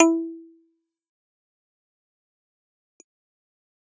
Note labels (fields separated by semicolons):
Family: keyboard; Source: electronic; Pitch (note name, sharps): E4; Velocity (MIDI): 100; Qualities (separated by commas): fast decay, percussive